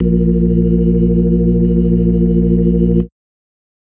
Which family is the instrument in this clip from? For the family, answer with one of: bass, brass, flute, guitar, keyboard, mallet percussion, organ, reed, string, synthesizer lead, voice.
organ